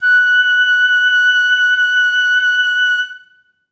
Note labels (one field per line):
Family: flute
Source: acoustic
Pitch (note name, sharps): F#6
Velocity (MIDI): 25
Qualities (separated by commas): reverb